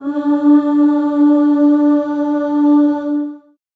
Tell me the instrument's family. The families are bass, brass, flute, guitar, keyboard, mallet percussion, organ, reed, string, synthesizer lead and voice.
voice